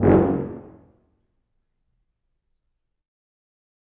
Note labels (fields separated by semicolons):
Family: brass; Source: acoustic; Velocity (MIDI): 127; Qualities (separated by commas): dark, reverb